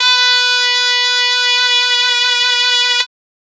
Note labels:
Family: reed; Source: acoustic; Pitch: B4; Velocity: 75; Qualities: reverb

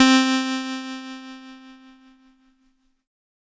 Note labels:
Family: keyboard; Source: electronic; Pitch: C4; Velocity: 50; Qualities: bright, distorted

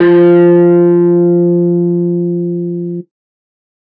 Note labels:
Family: guitar; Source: electronic; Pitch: F3; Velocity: 100; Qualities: distorted

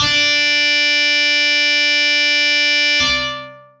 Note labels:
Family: guitar; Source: electronic; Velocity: 25; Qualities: bright, distorted, long release

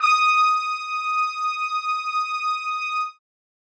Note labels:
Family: brass; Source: acoustic; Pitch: D#6; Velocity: 100; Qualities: reverb

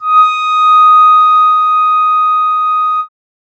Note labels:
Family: keyboard; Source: synthesizer; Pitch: D#6; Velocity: 75

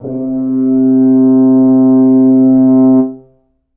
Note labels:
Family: brass; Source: acoustic; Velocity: 25; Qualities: dark, reverb

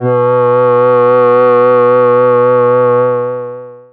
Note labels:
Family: voice; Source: synthesizer; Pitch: B2; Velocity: 50; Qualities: distorted, long release

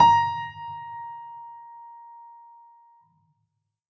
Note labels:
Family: keyboard; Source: acoustic; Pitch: A#5; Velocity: 100; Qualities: reverb

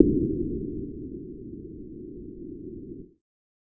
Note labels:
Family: bass; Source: synthesizer; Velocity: 50

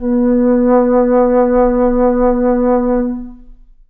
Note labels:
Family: flute; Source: acoustic; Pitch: B3; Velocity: 25; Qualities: long release, reverb

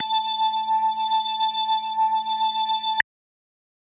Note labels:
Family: organ; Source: electronic; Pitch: A5; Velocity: 100

